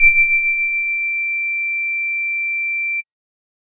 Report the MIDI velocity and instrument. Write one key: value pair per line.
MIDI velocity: 100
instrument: synthesizer bass